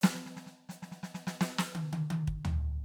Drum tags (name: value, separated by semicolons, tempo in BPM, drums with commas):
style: New Orleans funk; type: fill; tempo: 84 BPM; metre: 4/4; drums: closed hi-hat, hi-hat pedal, snare, high tom, floor tom, kick